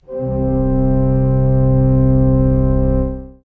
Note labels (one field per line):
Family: organ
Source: acoustic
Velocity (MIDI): 127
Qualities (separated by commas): dark, reverb